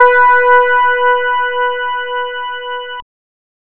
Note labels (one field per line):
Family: bass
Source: synthesizer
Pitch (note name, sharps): B4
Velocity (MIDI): 25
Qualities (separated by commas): distorted, multiphonic